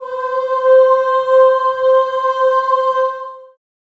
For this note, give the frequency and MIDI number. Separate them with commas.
523.3 Hz, 72